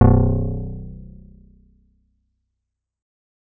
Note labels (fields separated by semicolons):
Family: bass; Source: synthesizer; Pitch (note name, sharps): B0; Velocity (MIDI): 75; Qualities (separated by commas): fast decay